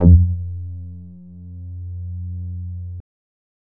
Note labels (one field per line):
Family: bass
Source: synthesizer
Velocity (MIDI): 25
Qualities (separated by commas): dark, distorted